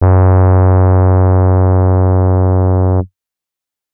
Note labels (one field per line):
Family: keyboard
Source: electronic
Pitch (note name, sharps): F#2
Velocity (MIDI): 127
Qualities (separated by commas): dark